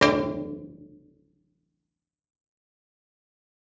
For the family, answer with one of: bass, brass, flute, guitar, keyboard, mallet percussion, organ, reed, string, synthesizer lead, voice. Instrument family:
guitar